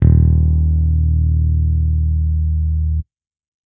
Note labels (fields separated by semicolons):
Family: bass; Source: electronic; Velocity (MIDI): 127